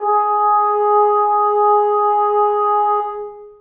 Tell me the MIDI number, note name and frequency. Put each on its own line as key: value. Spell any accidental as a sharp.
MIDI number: 68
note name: G#4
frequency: 415.3 Hz